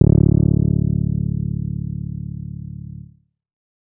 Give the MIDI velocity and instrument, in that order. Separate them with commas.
127, synthesizer bass